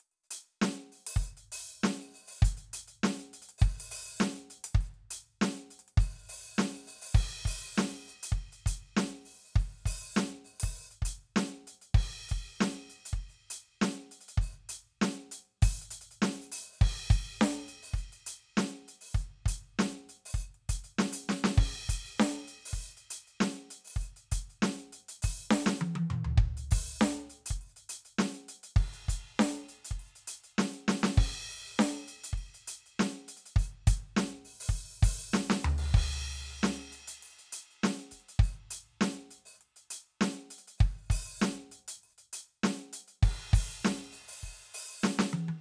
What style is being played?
rock